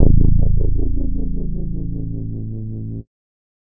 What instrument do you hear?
synthesizer bass